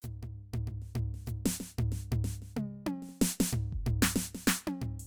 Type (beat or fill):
fill